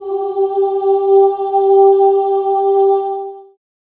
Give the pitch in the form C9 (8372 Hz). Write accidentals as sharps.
G4 (392 Hz)